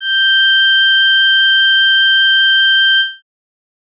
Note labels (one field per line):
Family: organ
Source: electronic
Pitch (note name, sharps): G6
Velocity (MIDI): 25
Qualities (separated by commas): bright